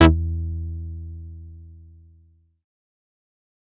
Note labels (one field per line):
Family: bass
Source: synthesizer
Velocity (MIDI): 25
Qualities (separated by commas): distorted, fast decay